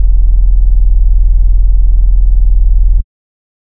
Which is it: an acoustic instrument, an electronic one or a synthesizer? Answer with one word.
synthesizer